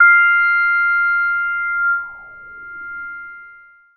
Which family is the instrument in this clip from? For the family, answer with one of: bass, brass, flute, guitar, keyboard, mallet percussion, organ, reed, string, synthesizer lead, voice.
synthesizer lead